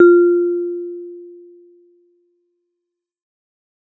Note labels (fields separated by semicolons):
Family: mallet percussion; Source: acoustic; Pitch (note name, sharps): F4; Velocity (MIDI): 100; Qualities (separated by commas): dark